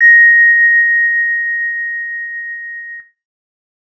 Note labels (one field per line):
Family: guitar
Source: electronic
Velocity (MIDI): 75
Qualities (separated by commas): reverb